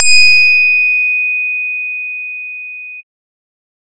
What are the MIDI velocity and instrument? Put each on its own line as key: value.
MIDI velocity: 100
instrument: synthesizer bass